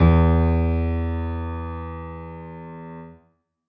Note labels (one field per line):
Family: keyboard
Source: acoustic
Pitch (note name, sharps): E2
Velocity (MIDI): 100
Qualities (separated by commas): reverb